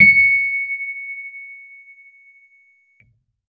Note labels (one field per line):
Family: keyboard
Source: electronic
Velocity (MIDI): 75